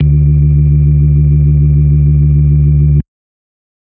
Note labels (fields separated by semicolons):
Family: organ; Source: electronic; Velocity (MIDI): 100; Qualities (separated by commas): dark